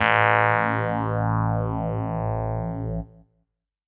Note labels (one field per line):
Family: keyboard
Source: electronic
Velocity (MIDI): 127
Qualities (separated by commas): distorted